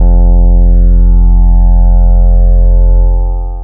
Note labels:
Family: bass; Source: synthesizer; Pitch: F1; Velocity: 75; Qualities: long release

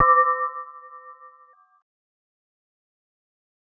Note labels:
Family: mallet percussion; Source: synthesizer; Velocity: 75; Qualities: fast decay, multiphonic

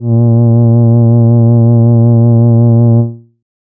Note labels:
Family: voice; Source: synthesizer; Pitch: A#2; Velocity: 25; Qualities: dark

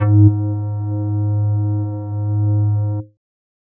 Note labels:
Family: flute; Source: synthesizer; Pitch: G#2; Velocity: 50

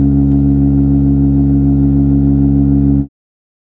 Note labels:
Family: organ; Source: electronic; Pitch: C#2; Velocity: 75

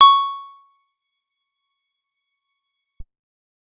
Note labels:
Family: guitar; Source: acoustic; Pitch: C#6; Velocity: 75; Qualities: percussive

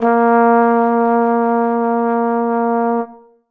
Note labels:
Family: brass; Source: acoustic; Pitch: A#3; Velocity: 50

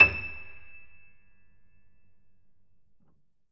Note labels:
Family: keyboard; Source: acoustic; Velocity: 75; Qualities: reverb

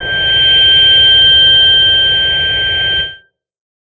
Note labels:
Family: bass; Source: synthesizer; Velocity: 25

